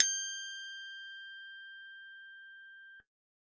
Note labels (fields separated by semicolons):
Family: keyboard; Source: electronic; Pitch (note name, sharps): G6; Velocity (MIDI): 100